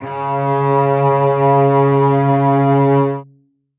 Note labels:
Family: string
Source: acoustic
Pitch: C#3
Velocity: 100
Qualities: reverb

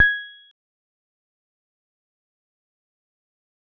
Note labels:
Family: mallet percussion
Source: acoustic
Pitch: G#6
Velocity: 25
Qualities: fast decay, percussive

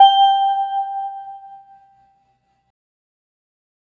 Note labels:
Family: organ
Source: electronic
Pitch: G5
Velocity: 75

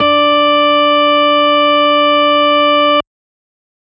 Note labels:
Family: organ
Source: electronic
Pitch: D4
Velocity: 100

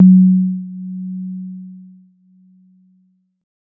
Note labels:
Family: keyboard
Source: electronic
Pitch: F#3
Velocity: 50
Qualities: dark

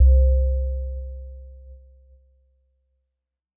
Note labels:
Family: keyboard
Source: electronic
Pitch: C2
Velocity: 25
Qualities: dark

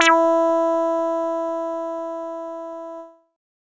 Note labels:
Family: bass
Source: synthesizer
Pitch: E4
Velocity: 127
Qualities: distorted

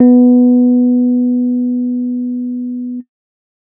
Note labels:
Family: keyboard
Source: electronic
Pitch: B3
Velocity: 25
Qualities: dark

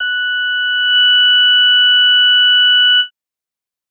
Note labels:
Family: bass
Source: synthesizer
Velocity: 127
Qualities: bright, distorted

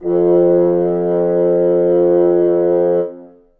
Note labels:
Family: reed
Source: acoustic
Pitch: F2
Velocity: 25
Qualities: reverb

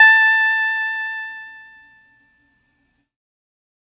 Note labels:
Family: keyboard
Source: electronic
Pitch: A5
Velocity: 50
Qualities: distorted

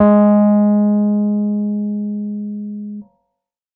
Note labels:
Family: keyboard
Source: electronic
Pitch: G#3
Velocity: 100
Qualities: dark

